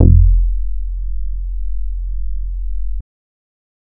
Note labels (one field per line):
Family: bass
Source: synthesizer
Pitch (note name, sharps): F1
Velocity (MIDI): 75